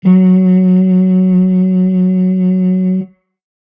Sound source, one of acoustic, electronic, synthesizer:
acoustic